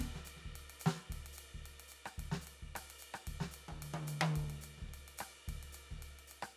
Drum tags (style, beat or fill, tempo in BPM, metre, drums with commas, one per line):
Brazilian baião
beat
110 BPM
4/4
ride, hi-hat pedal, snare, cross-stick, high tom, kick